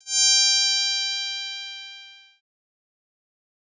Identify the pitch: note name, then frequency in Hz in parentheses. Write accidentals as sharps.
G5 (784 Hz)